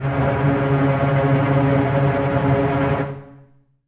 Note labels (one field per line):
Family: string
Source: acoustic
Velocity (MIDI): 75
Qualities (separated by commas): non-linear envelope, reverb